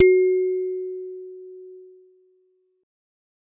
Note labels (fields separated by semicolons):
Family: mallet percussion; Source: acoustic; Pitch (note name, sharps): F#4; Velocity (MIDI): 50